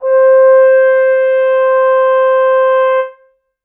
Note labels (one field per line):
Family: brass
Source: acoustic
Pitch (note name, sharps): C5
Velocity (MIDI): 100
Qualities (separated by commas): reverb